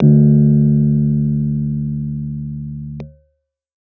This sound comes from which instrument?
electronic keyboard